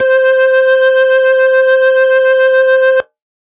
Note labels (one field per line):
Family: organ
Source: electronic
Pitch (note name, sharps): C5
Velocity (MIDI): 50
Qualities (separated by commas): distorted